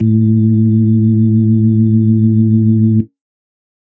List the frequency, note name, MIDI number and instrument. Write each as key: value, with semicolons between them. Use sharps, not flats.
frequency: 110 Hz; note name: A2; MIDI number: 45; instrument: electronic organ